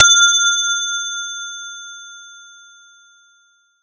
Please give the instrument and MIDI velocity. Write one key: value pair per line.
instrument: acoustic mallet percussion instrument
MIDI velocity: 100